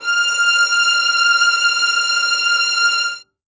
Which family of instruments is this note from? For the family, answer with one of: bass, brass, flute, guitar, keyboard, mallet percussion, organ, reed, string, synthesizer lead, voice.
string